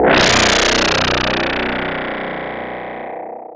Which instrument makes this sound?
electronic mallet percussion instrument